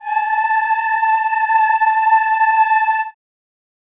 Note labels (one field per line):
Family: voice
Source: acoustic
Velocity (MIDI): 75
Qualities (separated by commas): reverb